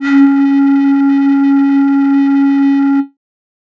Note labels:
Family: flute; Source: synthesizer; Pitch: C#4; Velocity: 127; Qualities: distorted

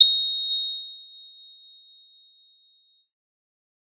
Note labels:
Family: keyboard; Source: electronic; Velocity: 127; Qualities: bright

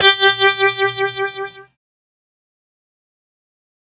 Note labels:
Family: keyboard; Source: synthesizer; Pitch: G4; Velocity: 25; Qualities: distorted, fast decay

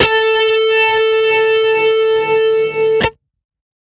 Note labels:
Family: guitar; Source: electronic; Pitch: A4; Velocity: 50; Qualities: distorted

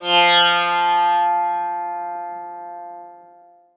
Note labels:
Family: guitar; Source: acoustic; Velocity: 75; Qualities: bright, reverb

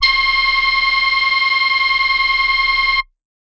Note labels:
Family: voice; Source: synthesizer; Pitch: C6; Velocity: 75; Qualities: multiphonic

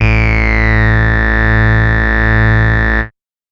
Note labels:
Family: bass; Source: synthesizer; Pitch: A1; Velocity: 50; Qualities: bright, distorted, multiphonic

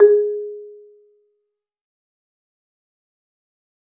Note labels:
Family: mallet percussion; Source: acoustic; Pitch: G#4; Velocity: 75; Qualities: dark, fast decay, percussive, reverb

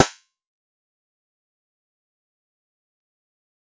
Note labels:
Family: guitar; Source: synthesizer; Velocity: 127; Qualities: fast decay, percussive

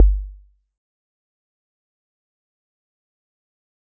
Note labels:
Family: mallet percussion; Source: acoustic; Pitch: G1; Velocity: 50; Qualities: fast decay, percussive

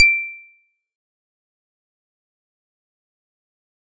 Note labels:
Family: mallet percussion; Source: acoustic; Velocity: 75; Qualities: fast decay, percussive

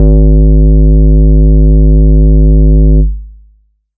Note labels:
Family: bass; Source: synthesizer; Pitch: G#1; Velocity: 75; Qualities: long release

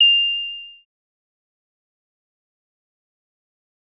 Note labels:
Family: synthesizer lead; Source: synthesizer; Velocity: 25; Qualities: bright, distorted, fast decay

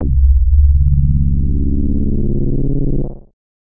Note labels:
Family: bass; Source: synthesizer; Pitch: C#0; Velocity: 100; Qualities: distorted, multiphonic

